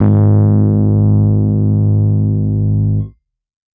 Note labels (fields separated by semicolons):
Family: keyboard; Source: electronic; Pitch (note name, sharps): G#1; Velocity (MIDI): 127; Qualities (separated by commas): distorted